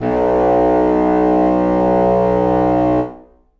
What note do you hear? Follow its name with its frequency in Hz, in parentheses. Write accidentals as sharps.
B1 (61.74 Hz)